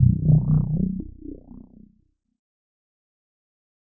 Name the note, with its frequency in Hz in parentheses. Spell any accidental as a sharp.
B0 (30.87 Hz)